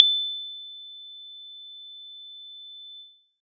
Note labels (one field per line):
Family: guitar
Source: synthesizer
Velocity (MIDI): 75